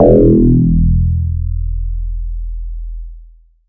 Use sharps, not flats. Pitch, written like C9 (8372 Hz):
E1 (41.2 Hz)